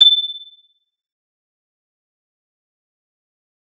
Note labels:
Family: guitar; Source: electronic; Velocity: 75; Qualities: bright, fast decay, multiphonic, non-linear envelope, percussive

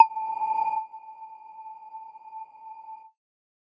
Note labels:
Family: mallet percussion; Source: electronic; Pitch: A5; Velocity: 100; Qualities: non-linear envelope

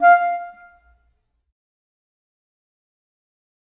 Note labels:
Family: reed; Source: acoustic; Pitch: F5; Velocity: 50; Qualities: fast decay, percussive, reverb

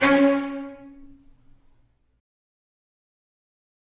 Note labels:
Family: string; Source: acoustic; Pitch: C#4; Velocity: 100; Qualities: fast decay, reverb

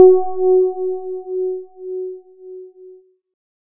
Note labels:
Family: keyboard; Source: electronic; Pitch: F#4; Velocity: 50

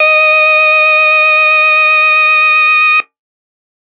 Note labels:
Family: organ; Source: electronic; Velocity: 25

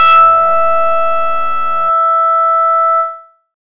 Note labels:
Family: bass; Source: synthesizer; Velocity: 100; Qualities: bright, distorted

